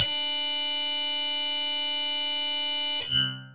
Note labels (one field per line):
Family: guitar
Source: electronic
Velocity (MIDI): 50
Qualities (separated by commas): bright, distorted, long release